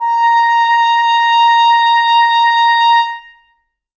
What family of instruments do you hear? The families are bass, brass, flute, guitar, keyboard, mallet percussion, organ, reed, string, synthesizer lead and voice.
reed